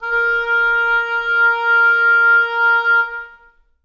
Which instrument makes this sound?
acoustic reed instrument